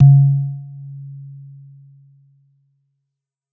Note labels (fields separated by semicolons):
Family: mallet percussion; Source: acoustic; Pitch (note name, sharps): C#3; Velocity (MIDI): 100; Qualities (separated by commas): dark, non-linear envelope